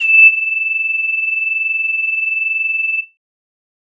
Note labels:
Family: flute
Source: synthesizer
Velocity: 50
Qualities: bright, distorted

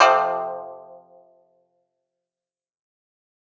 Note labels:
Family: guitar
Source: acoustic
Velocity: 100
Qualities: fast decay

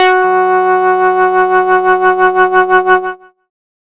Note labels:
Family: bass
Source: synthesizer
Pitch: F#4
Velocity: 100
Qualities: distorted

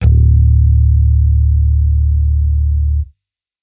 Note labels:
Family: bass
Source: electronic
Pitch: D1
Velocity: 127

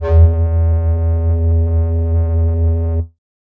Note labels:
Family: flute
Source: synthesizer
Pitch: E2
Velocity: 50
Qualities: distorted

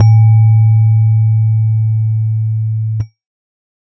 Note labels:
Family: keyboard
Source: electronic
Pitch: A2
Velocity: 25

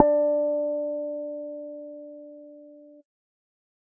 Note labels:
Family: bass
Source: synthesizer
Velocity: 100

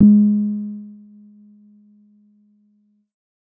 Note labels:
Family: keyboard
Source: electronic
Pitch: G#3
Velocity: 75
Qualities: dark

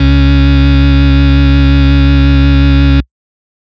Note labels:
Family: organ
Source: electronic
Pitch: C#2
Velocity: 127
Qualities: distorted

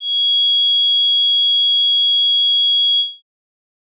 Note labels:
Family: organ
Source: electronic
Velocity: 75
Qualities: bright

